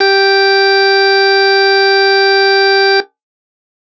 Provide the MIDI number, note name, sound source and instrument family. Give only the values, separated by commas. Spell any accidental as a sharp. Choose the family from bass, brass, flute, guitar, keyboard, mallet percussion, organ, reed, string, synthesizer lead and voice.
67, G4, electronic, organ